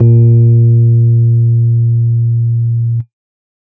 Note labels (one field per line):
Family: keyboard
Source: electronic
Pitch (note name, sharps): A#2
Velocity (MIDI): 25